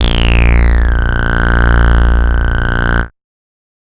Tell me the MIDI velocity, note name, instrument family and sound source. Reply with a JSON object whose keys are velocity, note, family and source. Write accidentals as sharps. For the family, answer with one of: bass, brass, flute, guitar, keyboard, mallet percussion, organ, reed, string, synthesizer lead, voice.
{"velocity": 100, "note": "A#0", "family": "bass", "source": "synthesizer"}